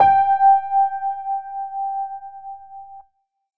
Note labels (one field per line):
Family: keyboard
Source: electronic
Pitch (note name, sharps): G5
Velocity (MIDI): 75